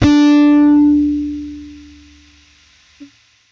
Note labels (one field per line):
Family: bass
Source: electronic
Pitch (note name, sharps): D4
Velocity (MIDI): 25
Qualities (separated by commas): bright, distorted